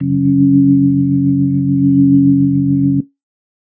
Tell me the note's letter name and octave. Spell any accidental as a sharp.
F#1